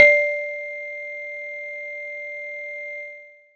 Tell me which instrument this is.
acoustic mallet percussion instrument